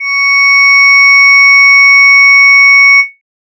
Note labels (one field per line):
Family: voice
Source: synthesizer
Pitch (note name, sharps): C#6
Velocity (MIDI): 25